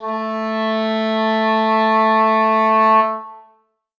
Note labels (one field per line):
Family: reed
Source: acoustic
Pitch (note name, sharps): A3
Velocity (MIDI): 100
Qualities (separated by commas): reverb